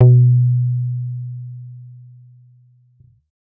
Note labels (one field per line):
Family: bass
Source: synthesizer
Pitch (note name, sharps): B2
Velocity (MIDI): 75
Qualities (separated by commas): dark